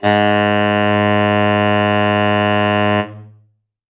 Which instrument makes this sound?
acoustic reed instrument